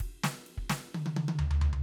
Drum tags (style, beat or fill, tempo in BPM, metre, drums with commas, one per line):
punk
fill
128 BPM
4/4
ride, snare, high tom, floor tom, kick